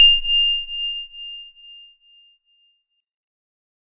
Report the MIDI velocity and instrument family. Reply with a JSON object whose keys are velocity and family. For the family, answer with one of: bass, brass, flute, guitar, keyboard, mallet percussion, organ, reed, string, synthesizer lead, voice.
{"velocity": 127, "family": "organ"}